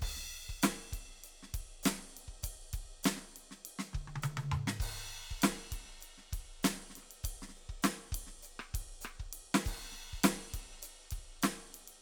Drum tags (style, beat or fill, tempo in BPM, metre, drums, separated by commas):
funk, beat, 100 BPM, 4/4, crash, ride, hi-hat pedal, snare, cross-stick, high tom, mid tom, kick